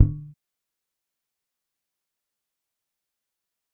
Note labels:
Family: bass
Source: electronic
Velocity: 25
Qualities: fast decay, percussive

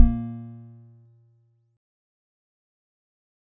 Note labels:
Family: mallet percussion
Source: acoustic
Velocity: 25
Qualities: fast decay, percussive

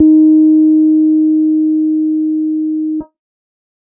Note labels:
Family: keyboard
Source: electronic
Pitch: D#4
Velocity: 25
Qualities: dark

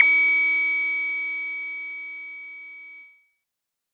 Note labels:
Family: bass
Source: synthesizer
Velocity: 50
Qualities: bright, distorted

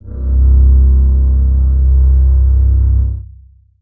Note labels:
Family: string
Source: acoustic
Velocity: 25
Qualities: long release, reverb

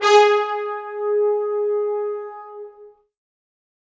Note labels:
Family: brass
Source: acoustic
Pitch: G#4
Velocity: 75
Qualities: bright, reverb

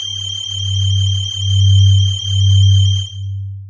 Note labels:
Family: mallet percussion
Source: electronic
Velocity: 127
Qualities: bright, distorted, long release, multiphonic

